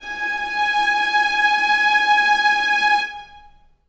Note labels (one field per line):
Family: string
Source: acoustic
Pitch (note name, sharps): G#5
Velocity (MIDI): 25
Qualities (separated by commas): long release, reverb